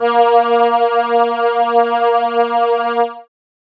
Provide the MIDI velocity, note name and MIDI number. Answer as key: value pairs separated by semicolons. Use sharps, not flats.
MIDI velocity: 127; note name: A#3; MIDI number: 58